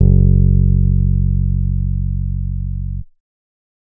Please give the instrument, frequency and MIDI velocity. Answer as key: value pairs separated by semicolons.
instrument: synthesizer bass; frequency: 46.25 Hz; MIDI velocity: 25